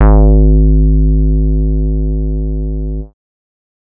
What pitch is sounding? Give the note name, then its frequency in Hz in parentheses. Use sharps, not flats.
G#1 (51.91 Hz)